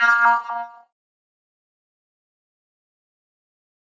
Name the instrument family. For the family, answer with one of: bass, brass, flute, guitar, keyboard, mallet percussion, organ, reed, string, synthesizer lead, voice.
keyboard